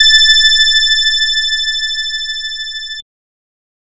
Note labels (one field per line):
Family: bass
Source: synthesizer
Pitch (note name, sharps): A6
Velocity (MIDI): 75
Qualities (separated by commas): multiphonic